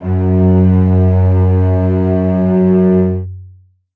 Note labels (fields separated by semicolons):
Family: string; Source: acoustic; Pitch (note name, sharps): F#2; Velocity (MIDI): 50; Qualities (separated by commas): long release, reverb